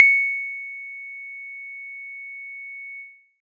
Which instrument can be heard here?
synthesizer guitar